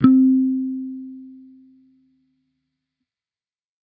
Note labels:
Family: bass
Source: electronic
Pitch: C4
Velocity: 25

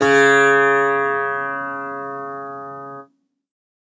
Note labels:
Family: guitar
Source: acoustic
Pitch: C#3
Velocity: 25

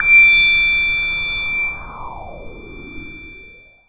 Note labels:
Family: synthesizer lead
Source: synthesizer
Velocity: 50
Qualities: long release

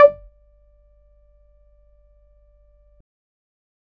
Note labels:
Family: bass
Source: synthesizer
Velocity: 25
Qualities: distorted, percussive

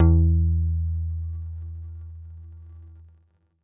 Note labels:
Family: guitar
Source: electronic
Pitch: E2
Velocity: 127

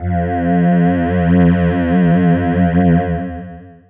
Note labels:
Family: voice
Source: synthesizer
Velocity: 50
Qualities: distorted, long release

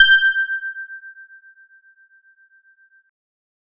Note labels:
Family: keyboard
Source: electronic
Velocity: 75

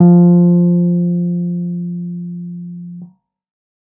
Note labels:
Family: keyboard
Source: electronic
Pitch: F3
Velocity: 50

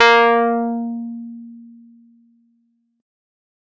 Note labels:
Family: keyboard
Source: electronic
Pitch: A#3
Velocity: 127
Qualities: distorted

